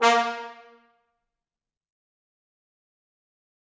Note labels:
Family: brass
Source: acoustic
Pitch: A#3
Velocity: 127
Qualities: bright, fast decay, percussive, reverb

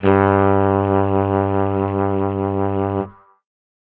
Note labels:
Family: brass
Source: acoustic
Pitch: G2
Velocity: 25

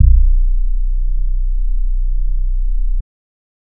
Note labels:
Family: bass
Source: synthesizer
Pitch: B0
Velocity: 25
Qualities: dark

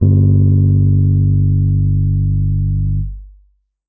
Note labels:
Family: keyboard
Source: electronic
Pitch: G1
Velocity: 75

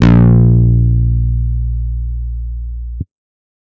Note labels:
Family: guitar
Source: electronic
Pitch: A#1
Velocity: 50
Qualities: bright, distorted

